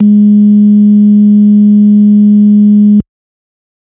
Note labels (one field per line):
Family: organ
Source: electronic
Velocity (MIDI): 75